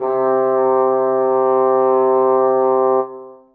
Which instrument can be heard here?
acoustic brass instrument